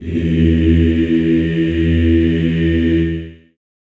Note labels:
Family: voice; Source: acoustic; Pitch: E2; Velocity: 100; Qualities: reverb

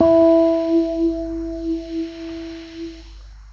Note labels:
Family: keyboard; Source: electronic; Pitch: E4; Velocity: 25; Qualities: long release

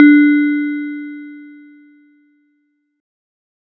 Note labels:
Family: mallet percussion; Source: acoustic; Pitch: D4; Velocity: 25

